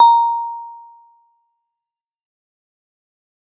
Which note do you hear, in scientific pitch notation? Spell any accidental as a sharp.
A#5